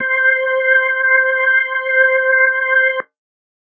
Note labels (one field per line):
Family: organ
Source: electronic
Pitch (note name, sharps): C5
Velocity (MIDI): 100